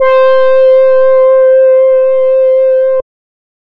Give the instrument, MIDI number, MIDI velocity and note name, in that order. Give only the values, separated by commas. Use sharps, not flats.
synthesizer reed instrument, 72, 25, C5